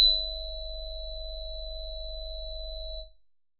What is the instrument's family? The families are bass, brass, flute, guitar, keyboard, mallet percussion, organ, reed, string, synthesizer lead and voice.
bass